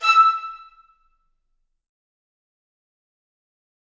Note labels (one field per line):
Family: reed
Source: acoustic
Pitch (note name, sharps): E6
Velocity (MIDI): 100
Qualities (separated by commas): fast decay, percussive, reverb